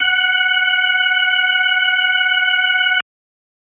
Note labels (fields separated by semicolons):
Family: organ; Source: electronic; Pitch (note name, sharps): F#5; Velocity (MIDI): 127